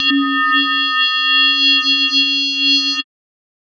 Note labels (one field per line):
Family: mallet percussion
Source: synthesizer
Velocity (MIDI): 100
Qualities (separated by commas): bright, multiphonic, non-linear envelope